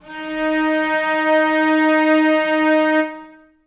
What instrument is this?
acoustic string instrument